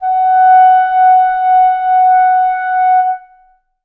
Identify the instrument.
acoustic reed instrument